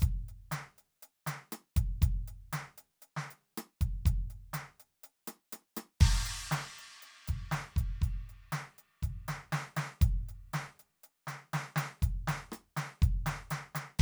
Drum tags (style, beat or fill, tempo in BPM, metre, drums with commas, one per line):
rock
beat
120 BPM
4/4
crash, closed hi-hat, hi-hat pedal, snare, cross-stick, kick